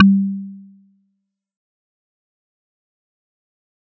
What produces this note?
acoustic mallet percussion instrument